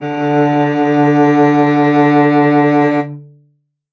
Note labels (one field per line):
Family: string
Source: acoustic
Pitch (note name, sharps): D3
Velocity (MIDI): 75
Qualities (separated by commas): reverb